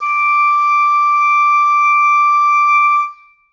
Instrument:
acoustic reed instrument